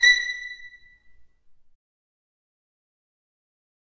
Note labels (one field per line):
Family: string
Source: acoustic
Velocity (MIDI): 127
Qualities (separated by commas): bright, fast decay, percussive, reverb